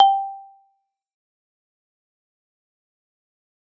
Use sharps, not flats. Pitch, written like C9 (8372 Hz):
G5 (784 Hz)